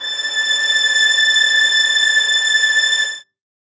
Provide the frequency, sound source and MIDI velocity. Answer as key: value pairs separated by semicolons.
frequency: 1760 Hz; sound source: acoustic; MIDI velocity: 100